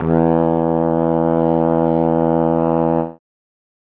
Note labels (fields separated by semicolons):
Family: brass; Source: acoustic; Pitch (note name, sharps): E2; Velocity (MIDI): 25